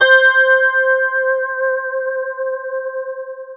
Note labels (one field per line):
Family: guitar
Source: electronic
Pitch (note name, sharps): C5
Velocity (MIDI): 25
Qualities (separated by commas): long release, multiphonic, non-linear envelope